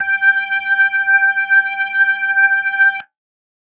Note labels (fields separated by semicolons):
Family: organ; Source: electronic; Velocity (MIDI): 127